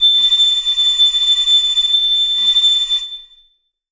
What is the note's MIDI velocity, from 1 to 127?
75